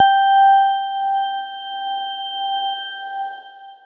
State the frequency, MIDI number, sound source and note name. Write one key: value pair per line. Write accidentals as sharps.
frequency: 784 Hz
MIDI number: 79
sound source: electronic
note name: G5